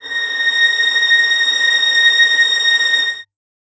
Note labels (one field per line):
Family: string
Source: acoustic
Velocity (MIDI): 25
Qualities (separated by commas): reverb